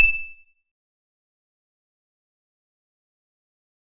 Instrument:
acoustic guitar